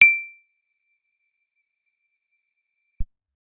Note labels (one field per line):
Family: guitar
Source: acoustic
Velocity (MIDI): 50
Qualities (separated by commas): percussive